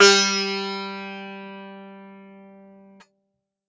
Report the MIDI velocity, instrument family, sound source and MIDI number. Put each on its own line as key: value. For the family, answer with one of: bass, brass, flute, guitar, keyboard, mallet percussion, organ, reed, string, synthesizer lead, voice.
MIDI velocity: 100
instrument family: guitar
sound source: acoustic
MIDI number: 55